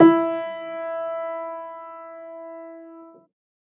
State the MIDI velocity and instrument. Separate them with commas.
75, acoustic keyboard